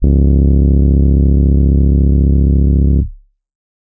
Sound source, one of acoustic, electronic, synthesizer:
electronic